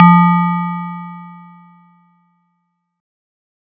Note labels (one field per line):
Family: mallet percussion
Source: acoustic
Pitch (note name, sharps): F3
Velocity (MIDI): 50